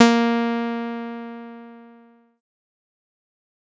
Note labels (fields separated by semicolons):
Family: bass; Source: synthesizer; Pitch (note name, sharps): A#3; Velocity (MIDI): 75; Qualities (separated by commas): distorted, fast decay